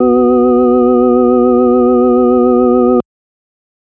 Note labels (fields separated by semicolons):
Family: organ; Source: electronic; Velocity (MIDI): 75; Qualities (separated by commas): multiphonic